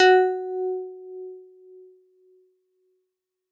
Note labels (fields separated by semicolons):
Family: keyboard; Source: electronic; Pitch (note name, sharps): F#4; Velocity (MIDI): 127